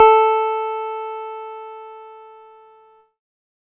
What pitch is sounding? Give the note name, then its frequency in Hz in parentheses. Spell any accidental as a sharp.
A4 (440 Hz)